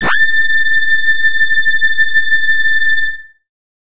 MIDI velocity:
100